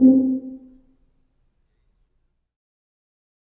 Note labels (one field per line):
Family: brass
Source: acoustic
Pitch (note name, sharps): C4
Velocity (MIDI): 25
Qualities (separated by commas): dark, fast decay, percussive, reverb